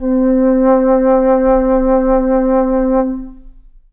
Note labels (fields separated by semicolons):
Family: flute; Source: acoustic; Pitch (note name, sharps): C4; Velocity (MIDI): 50; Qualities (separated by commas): long release, reverb